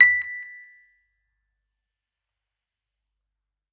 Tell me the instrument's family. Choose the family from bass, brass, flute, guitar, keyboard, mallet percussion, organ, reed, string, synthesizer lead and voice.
keyboard